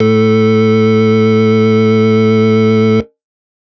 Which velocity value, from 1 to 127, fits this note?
127